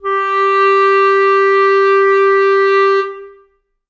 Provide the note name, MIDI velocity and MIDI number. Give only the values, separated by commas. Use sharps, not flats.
G4, 100, 67